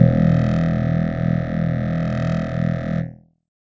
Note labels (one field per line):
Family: keyboard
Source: electronic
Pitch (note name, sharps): E1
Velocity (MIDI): 127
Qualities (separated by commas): bright, distorted, multiphonic